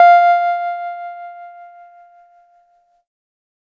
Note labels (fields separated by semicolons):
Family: keyboard; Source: electronic; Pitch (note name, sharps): F5; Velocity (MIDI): 127; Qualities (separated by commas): distorted